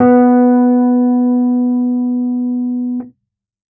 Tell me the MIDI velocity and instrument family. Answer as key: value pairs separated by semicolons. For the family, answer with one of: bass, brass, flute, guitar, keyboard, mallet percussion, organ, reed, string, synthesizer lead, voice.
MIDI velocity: 100; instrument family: keyboard